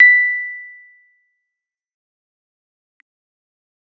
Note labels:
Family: keyboard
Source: electronic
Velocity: 25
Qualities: fast decay, percussive

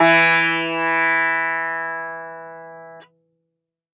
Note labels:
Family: guitar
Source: acoustic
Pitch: E3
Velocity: 100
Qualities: bright, multiphonic, reverb

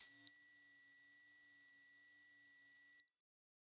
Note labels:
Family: flute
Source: synthesizer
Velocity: 25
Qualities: bright, distorted

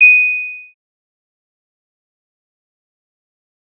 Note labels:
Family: bass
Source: synthesizer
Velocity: 25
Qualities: fast decay, percussive

